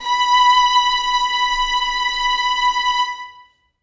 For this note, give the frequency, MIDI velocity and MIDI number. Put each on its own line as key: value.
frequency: 987.8 Hz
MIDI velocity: 50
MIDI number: 83